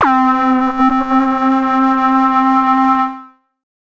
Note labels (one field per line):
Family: synthesizer lead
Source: synthesizer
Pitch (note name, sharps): C4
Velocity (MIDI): 50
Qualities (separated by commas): distorted, multiphonic, non-linear envelope